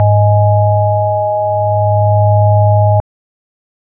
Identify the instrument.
electronic organ